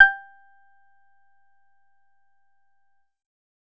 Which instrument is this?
synthesizer bass